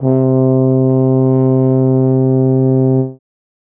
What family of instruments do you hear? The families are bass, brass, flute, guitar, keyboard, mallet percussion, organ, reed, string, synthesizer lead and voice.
brass